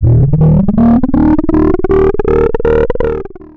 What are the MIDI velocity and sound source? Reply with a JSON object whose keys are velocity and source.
{"velocity": 50, "source": "synthesizer"}